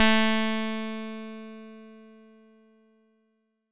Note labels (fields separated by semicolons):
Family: bass; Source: synthesizer; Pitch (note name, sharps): A3; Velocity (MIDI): 127; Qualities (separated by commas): bright, distorted